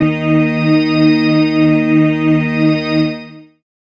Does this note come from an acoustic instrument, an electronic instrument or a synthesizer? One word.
electronic